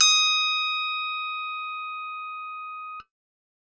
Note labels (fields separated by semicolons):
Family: keyboard; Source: electronic; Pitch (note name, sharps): D#6; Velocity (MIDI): 25